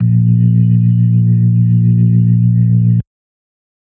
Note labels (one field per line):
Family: organ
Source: electronic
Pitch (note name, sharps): A#1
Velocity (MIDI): 127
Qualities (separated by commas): dark